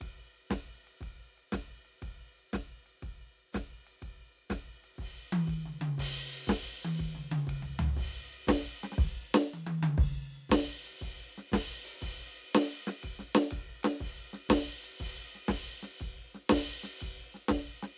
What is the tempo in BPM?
120 BPM